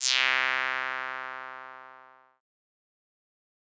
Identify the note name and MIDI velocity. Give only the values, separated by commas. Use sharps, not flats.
C3, 50